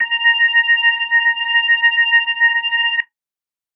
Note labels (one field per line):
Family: organ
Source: electronic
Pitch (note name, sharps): A#5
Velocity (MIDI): 25